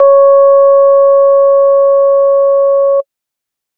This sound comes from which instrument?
electronic organ